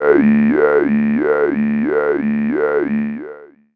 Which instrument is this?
synthesizer voice